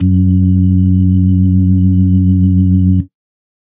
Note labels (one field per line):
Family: organ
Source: electronic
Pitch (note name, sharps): F#2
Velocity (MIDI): 75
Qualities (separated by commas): dark, reverb